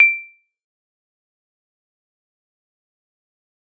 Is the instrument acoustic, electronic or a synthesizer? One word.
acoustic